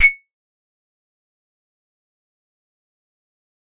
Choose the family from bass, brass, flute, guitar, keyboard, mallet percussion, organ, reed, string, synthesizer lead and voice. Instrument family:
keyboard